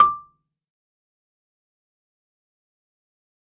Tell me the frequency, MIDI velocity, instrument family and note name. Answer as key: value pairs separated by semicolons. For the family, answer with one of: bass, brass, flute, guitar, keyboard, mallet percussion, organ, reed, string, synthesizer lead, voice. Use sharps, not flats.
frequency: 1175 Hz; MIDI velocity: 25; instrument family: mallet percussion; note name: D6